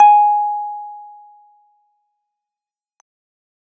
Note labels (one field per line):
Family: keyboard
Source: electronic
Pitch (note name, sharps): G#5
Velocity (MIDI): 75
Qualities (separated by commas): fast decay